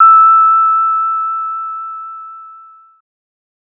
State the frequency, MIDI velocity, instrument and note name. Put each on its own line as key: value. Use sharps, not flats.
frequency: 1319 Hz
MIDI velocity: 25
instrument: synthesizer bass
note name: E6